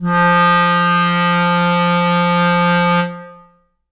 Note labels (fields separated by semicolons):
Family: reed; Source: acoustic; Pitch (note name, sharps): F3; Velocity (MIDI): 100; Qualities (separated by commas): long release, reverb